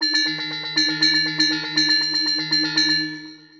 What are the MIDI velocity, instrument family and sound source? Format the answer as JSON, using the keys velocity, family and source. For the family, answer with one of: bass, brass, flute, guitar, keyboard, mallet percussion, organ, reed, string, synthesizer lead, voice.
{"velocity": 50, "family": "mallet percussion", "source": "synthesizer"}